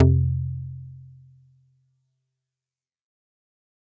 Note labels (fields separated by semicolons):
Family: mallet percussion; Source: acoustic; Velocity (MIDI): 100; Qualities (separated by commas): fast decay, multiphonic